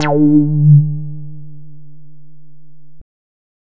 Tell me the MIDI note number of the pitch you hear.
50